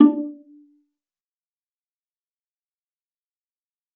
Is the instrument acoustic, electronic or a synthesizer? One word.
acoustic